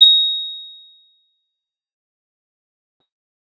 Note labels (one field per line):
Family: guitar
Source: acoustic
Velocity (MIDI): 75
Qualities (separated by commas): bright, distorted, fast decay